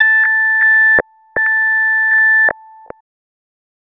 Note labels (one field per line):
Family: bass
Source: synthesizer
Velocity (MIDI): 127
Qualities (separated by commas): tempo-synced